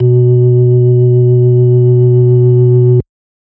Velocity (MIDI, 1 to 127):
100